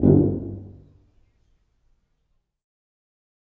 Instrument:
acoustic brass instrument